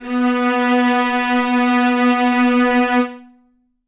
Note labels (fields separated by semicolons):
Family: string; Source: acoustic; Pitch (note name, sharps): B3; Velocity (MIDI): 75; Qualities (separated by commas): reverb